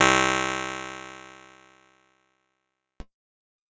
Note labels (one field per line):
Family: keyboard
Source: electronic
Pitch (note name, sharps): C2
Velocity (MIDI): 100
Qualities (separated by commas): bright, fast decay